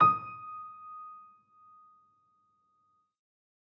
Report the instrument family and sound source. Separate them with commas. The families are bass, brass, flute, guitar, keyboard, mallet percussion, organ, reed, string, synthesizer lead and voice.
keyboard, acoustic